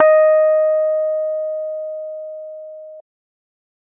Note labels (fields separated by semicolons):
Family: keyboard; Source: electronic; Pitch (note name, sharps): D#5; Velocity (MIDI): 127